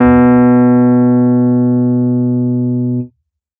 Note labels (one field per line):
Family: keyboard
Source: electronic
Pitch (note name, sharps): B2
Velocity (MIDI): 127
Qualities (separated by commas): dark